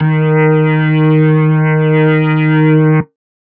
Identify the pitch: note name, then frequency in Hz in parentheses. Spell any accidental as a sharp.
D#3 (155.6 Hz)